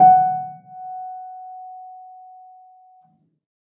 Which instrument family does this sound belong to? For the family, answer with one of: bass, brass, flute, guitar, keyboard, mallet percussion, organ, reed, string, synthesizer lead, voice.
keyboard